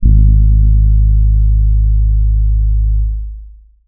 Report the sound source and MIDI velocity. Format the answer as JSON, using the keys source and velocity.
{"source": "electronic", "velocity": 100}